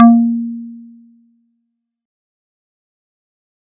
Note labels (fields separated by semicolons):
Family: mallet percussion; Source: acoustic; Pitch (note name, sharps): A#3; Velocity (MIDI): 75; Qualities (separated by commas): fast decay